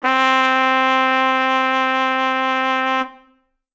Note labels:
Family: brass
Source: acoustic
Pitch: C4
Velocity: 100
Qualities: bright

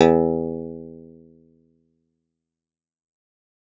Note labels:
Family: guitar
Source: acoustic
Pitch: E2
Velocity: 127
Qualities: fast decay, reverb

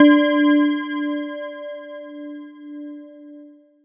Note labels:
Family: mallet percussion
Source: electronic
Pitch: D4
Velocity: 50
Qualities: long release

